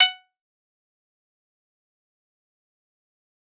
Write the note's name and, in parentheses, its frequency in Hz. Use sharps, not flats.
F#5 (740 Hz)